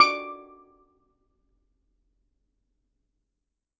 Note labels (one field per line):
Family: mallet percussion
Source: acoustic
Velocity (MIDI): 100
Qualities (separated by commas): percussive, reverb